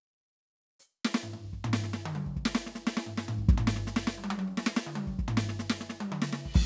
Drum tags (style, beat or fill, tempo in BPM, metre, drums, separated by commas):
rock, fill, 145 BPM, 4/4, crash, hi-hat pedal, snare, cross-stick, high tom, mid tom, floor tom, kick